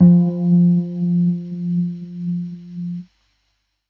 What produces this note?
electronic keyboard